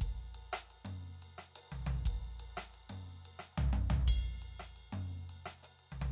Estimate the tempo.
118 BPM